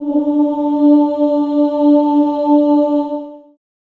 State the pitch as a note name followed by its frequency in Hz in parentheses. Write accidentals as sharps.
D4 (293.7 Hz)